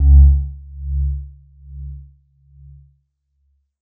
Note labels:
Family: mallet percussion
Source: electronic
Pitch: C#2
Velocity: 50

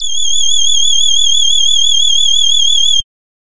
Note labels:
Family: voice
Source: synthesizer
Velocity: 75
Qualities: bright

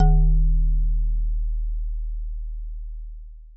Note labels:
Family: mallet percussion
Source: acoustic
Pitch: D#1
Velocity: 25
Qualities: long release

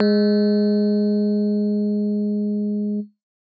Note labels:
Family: keyboard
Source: acoustic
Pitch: G#3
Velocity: 100

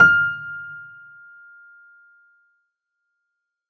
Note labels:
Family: keyboard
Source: acoustic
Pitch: F6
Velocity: 100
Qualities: reverb

